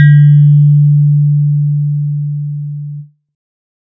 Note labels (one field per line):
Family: synthesizer lead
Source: synthesizer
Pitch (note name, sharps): D3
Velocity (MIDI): 50